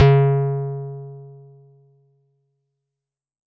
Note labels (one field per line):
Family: guitar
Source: electronic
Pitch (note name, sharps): C#3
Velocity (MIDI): 25